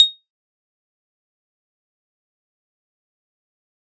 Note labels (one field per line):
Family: keyboard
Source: electronic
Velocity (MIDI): 100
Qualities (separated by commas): bright, fast decay, percussive